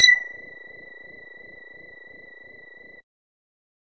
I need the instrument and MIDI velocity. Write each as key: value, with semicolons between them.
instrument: synthesizer bass; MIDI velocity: 100